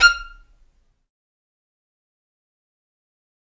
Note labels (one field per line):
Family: string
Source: acoustic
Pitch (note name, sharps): F6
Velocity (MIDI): 50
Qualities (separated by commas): fast decay, percussive, reverb